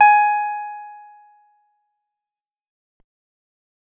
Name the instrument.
acoustic guitar